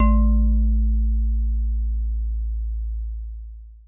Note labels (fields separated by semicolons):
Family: mallet percussion; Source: acoustic; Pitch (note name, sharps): A1; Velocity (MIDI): 100; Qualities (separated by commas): long release